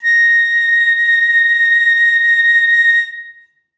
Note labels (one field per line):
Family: flute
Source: acoustic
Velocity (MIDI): 100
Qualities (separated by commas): reverb